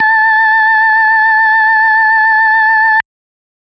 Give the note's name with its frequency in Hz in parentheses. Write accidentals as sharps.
A5 (880 Hz)